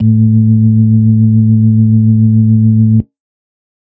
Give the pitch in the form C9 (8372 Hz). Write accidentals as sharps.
A2 (110 Hz)